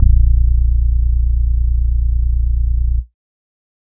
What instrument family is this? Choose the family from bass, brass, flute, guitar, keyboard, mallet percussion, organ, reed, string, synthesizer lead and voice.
bass